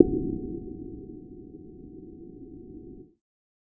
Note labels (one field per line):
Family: bass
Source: synthesizer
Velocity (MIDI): 25